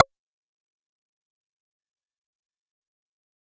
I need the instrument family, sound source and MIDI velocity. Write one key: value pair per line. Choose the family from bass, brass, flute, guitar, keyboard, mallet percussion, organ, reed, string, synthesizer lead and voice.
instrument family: bass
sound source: synthesizer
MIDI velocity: 100